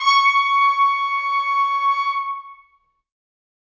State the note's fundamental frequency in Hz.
1109 Hz